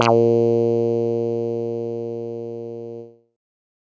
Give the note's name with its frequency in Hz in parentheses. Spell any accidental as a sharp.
A#2 (116.5 Hz)